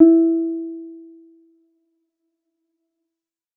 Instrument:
electronic keyboard